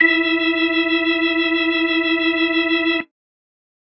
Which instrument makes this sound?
electronic organ